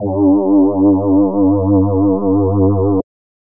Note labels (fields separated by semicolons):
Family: voice; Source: synthesizer; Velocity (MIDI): 75